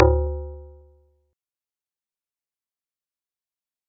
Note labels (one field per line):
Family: mallet percussion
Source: acoustic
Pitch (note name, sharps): D2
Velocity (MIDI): 25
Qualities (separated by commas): fast decay, percussive